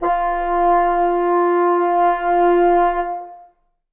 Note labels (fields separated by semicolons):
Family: reed; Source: acoustic; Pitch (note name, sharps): F4; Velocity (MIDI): 75; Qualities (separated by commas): long release, reverb